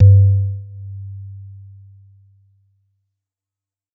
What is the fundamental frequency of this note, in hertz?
98 Hz